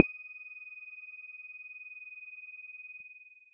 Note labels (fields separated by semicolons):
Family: mallet percussion; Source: electronic; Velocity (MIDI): 50